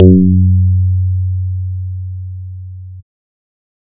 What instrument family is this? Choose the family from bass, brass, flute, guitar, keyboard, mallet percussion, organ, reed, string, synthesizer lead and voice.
bass